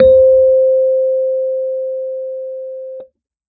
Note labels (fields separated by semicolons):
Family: keyboard; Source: electronic; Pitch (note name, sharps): C5; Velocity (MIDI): 50